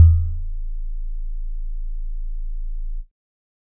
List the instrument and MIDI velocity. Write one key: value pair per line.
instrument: electronic keyboard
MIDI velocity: 50